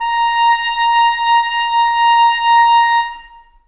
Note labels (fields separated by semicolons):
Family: reed; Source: acoustic; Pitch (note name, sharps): A#5; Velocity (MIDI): 75; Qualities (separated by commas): long release, reverb